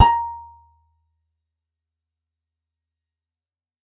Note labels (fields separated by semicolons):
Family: guitar; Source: acoustic; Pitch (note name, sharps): A#5; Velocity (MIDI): 75; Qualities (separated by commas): fast decay, percussive